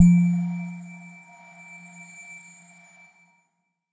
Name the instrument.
electronic mallet percussion instrument